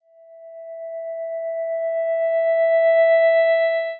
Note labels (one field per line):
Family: guitar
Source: electronic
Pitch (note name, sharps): E5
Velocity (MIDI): 50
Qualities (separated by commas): dark, long release